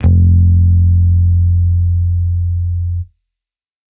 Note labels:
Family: bass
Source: electronic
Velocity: 100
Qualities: distorted

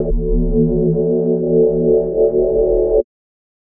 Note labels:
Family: mallet percussion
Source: electronic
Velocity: 75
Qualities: multiphonic, non-linear envelope

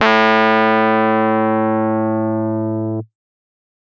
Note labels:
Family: keyboard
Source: electronic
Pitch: A2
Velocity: 127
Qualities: distorted

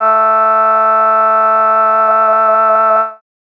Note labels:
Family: voice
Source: synthesizer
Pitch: A3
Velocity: 100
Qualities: bright

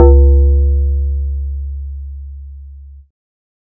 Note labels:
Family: bass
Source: synthesizer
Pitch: C#2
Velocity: 50

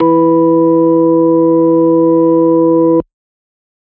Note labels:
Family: organ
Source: electronic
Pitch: E3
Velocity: 127

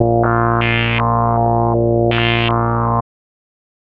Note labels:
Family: bass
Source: synthesizer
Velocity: 75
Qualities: tempo-synced

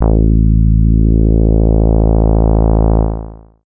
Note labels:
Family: bass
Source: synthesizer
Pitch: A1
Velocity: 127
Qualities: distorted, long release

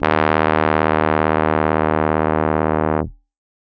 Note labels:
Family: keyboard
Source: electronic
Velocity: 127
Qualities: distorted

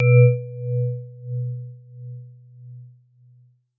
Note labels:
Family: mallet percussion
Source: acoustic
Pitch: B2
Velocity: 100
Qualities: non-linear envelope

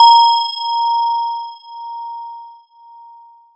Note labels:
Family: mallet percussion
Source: electronic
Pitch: A#5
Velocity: 75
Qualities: multiphonic

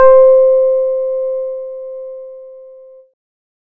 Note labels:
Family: keyboard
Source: electronic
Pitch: C5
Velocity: 75

